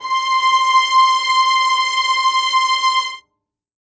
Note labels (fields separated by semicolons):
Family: string; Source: acoustic; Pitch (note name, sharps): C6; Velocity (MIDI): 100; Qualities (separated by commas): reverb